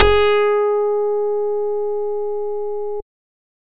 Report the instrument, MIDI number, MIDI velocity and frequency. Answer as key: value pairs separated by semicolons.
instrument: synthesizer bass; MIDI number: 68; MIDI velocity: 127; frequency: 415.3 Hz